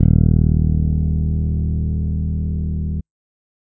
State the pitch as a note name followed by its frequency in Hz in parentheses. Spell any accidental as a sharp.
D#1 (38.89 Hz)